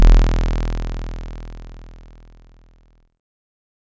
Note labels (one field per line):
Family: bass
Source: synthesizer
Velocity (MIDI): 50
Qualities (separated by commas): bright, distorted